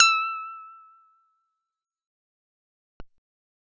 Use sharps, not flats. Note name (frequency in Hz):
E6 (1319 Hz)